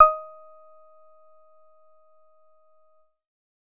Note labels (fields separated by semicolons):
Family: bass; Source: synthesizer; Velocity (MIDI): 25; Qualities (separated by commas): percussive